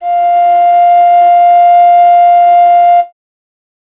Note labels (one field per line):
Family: flute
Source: acoustic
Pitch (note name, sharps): F5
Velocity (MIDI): 25